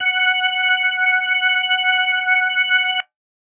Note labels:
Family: organ; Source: electronic; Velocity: 75

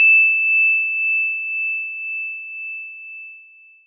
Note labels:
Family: mallet percussion; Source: acoustic; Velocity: 50; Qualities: bright, long release

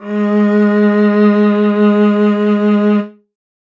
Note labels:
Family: string; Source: acoustic; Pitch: G#3; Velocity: 25; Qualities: reverb

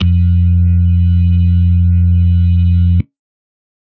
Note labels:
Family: organ; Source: electronic; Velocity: 25; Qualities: dark

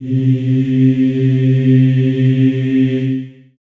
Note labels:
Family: voice; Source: acoustic; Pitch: C3; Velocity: 50; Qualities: long release, reverb

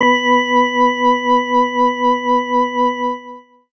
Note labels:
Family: organ; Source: electronic; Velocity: 100; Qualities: distorted

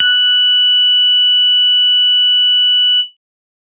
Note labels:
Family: bass; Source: synthesizer; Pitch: F#6; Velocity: 75

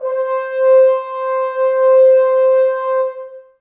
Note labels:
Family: brass; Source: acoustic; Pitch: C5; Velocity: 100; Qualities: long release, reverb

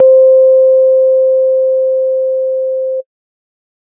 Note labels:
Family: organ; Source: electronic; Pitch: C5; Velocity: 25; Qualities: dark

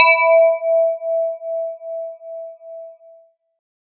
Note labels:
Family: guitar; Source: synthesizer; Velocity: 100

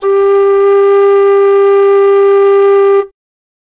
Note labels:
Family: flute; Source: acoustic; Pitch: G4; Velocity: 75

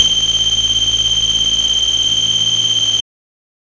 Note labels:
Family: bass; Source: synthesizer; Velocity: 127; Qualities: bright, distorted

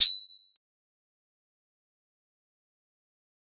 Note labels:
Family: mallet percussion; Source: acoustic; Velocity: 25; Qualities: bright, fast decay, percussive

